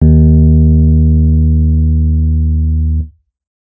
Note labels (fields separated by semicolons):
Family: keyboard; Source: electronic; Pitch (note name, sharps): D#2; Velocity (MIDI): 75; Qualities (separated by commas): dark